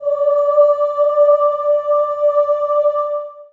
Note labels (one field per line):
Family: voice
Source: acoustic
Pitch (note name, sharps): D5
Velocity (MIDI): 50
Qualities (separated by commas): long release, reverb